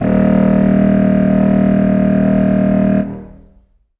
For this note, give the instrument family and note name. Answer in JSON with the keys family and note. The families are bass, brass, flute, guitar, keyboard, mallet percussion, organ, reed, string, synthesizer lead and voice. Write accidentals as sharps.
{"family": "reed", "note": "D#1"}